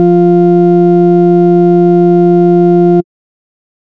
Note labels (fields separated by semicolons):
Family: bass; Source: synthesizer; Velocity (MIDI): 75; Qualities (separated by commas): distorted